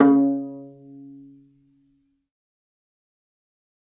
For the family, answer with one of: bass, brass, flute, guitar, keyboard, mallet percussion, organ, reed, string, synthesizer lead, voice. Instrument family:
string